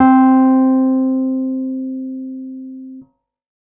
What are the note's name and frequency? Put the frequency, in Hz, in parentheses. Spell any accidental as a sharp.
C4 (261.6 Hz)